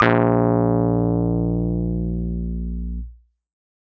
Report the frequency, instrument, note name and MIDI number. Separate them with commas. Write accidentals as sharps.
58.27 Hz, electronic keyboard, A#1, 34